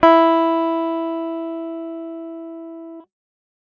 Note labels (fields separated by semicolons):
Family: guitar; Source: electronic; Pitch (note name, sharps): E4; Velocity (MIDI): 100